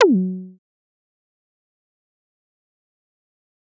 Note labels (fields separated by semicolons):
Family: bass; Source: synthesizer; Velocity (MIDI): 75; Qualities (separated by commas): fast decay, percussive